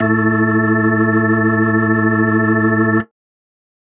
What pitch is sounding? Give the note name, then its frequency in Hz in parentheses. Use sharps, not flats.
A2 (110 Hz)